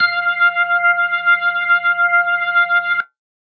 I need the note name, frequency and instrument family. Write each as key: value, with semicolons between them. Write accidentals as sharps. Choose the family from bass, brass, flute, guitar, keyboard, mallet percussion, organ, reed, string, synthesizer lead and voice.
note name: F5; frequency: 698.5 Hz; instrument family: organ